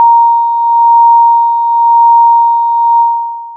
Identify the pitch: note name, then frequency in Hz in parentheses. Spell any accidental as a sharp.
A#5 (932.3 Hz)